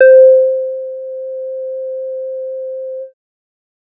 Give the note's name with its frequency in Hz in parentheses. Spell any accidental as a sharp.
C5 (523.3 Hz)